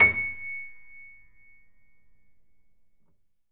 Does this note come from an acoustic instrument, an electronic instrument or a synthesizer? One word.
acoustic